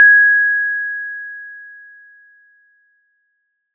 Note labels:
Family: mallet percussion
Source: acoustic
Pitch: G#6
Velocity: 25

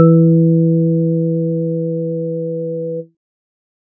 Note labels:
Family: organ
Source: electronic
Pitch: E3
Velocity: 75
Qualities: dark

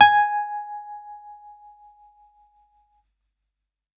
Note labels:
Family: keyboard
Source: electronic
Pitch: G#5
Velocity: 127

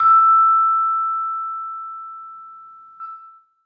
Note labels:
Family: mallet percussion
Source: acoustic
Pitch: E6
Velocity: 100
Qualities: reverb

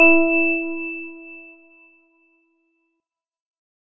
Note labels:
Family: organ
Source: electronic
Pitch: E4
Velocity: 100

